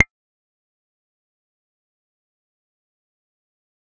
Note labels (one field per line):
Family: bass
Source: synthesizer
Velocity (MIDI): 75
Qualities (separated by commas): fast decay, percussive